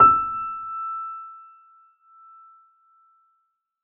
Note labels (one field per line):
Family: keyboard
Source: acoustic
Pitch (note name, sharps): E6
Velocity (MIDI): 50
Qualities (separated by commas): dark